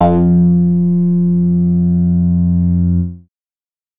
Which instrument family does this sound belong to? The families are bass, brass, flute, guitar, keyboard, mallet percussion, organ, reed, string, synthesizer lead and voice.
bass